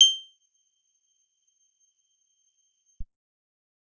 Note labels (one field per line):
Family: guitar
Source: acoustic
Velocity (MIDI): 100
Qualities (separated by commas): bright, percussive